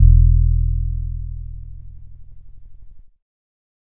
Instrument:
electronic keyboard